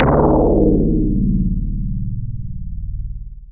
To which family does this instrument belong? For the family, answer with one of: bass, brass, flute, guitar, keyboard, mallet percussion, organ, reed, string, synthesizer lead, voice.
synthesizer lead